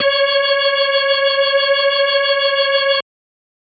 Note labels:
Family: organ; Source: electronic; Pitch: C#5; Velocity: 127

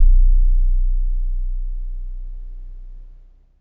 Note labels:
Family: guitar; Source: electronic; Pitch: B0; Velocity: 25; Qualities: dark

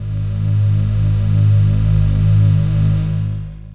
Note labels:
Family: voice; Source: synthesizer; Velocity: 50; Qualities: distorted, long release

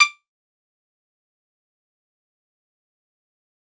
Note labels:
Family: guitar; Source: acoustic; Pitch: D6; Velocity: 100; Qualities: bright, fast decay, percussive

